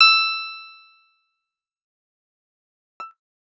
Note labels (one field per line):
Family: guitar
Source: electronic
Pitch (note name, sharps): E6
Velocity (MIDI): 100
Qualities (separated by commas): bright, fast decay, percussive